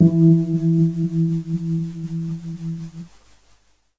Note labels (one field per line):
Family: keyboard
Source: electronic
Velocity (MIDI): 25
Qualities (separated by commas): dark